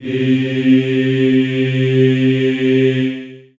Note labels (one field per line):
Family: voice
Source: acoustic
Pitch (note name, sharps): C3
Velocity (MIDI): 100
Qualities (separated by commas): long release, reverb